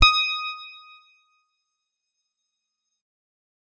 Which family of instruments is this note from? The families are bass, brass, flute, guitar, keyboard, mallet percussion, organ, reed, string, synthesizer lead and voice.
guitar